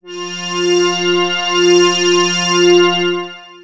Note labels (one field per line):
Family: synthesizer lead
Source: synthesizer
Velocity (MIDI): 127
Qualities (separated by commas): bright, long release, non-linear envelope